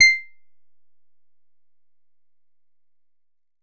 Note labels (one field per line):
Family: guitar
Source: synthesizer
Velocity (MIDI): 100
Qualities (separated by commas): percussive